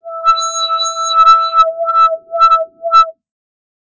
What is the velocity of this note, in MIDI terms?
50